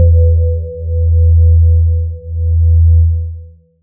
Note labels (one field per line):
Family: voice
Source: synthesizer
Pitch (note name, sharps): E2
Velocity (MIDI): 25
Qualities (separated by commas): dark, long release